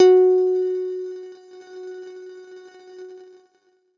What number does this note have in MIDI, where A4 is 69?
66